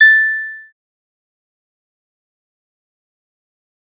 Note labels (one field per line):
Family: bass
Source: synthesizer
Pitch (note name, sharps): A6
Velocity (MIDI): 50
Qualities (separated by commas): fast decay, percussive